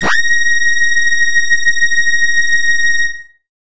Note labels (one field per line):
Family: bass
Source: synthesizer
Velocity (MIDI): 100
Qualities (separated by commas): bright, distorted